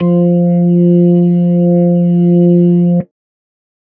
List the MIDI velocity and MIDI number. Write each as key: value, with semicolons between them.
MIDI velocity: 75; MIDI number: 53